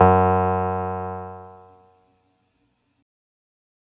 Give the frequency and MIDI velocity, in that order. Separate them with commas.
92.5 Hz, 100